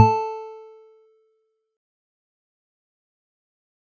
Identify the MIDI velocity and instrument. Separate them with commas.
75, acoustic mallet percussion instrument